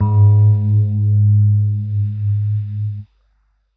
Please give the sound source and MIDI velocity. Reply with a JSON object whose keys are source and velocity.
{"source": "electronic", "velocity": 50}